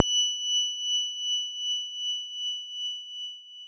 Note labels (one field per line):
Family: guitar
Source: electronic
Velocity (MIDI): 127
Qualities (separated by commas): bright, long release, reverb